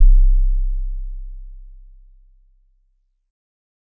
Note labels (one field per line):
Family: mallet percussion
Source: acoustic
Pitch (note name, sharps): C1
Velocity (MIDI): 25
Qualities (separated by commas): dark, non-linear envelope